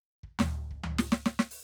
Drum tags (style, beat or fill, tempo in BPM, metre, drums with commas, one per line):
punk
fill
144 BPM
4/4
open hi-hat, snare, floor tom, kick